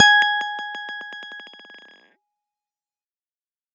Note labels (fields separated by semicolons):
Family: guitar; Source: electronic; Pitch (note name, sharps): G#5; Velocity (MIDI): 127; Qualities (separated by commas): fast decay